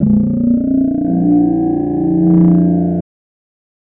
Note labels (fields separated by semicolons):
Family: voice; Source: synthesizer; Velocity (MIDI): 75; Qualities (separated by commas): distorted